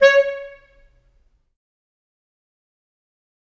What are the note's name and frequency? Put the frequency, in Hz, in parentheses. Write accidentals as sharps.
C#5 (554.4 Hz)